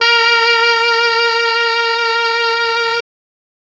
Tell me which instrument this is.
electronic reed instrument